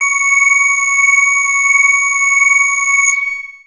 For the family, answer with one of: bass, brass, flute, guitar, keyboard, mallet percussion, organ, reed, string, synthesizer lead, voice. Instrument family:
bass